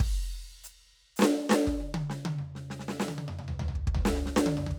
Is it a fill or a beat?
fill